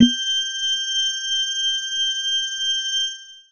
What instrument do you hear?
electronic organ